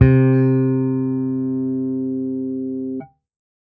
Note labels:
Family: bass; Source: electronic; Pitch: C3; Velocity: 127

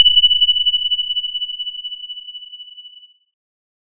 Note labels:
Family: keyboard; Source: electronic; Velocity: 50; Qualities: bright

